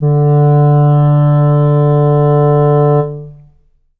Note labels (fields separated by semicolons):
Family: reed; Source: acoustic; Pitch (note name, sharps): D3; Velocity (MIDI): 75; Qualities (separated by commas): dark, long release, reverb